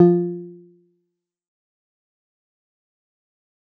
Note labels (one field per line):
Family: guitar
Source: synthesizer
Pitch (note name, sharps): F3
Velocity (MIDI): 50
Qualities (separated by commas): dark, fast decay, percussive